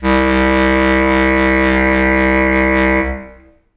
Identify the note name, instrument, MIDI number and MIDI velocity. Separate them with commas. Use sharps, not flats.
C2, acoustic reed instrument, 36, 100